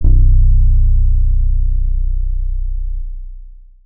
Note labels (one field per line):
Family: guitar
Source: electronic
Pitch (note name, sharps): B0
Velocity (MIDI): 25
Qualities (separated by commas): distorted, long release